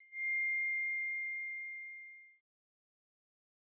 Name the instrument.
synthesizer bass